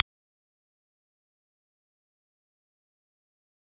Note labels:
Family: organ; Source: electronic; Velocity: 127; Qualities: bright, distorted, fast decay, percussive

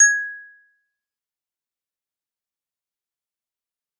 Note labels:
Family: mallet percussion; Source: acoustic; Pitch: G#6; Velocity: 100; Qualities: fast decay, percussive

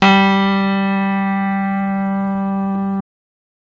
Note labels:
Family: keyboard; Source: electronic; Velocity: 127; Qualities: bright

